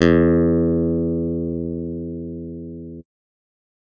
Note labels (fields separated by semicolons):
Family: keyboard; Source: electronic; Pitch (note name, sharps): E2; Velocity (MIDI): 127